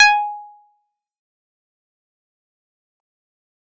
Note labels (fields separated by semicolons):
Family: keyboard; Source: electronic; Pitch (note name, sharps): G#5; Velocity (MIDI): 127; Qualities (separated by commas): distorted, fast decay, percussive